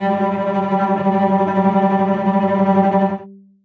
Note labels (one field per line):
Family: string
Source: acoustic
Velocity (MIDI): 75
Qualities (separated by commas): non-linear envelope, reverb